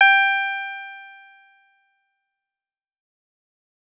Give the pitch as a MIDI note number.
79